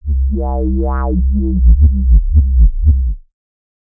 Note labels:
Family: bass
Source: synthesizer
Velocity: 50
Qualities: distorted, non-linear envelope

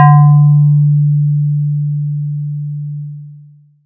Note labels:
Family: mallet percussion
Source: electronic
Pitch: D3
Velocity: 50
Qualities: long release, multiphonic

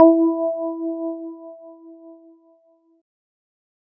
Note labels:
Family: keyboard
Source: electronic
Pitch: E4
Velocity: 50

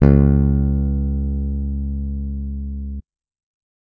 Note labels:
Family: bass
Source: electronic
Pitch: C#2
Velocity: 127

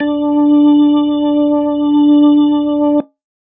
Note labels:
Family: organ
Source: electronic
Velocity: 100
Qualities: dark

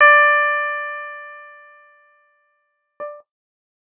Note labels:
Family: guitar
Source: electronic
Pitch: D5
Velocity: 50

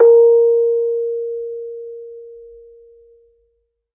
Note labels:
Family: mallet percussion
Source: acoustic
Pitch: A#4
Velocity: 50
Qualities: reverb

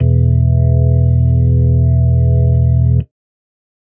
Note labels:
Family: organ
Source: electronic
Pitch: E1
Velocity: 25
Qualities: dark

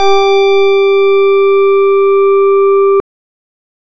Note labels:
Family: organ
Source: electronic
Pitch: G4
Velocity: 127

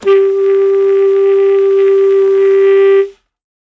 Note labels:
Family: reed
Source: acoustic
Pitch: G4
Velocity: 25

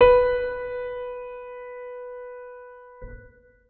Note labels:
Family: organ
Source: electronic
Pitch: B4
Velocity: 75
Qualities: reverb

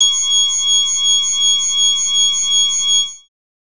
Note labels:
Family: bass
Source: synthesizer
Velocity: 75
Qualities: bright, distorted

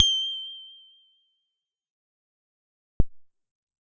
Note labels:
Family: bass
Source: synthesizer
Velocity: 100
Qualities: fast decay

